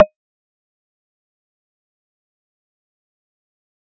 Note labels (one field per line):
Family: mallet percussion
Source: acoustic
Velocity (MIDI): 75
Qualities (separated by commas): fast decay, percussive